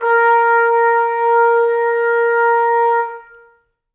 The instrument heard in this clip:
acoustic brass instrument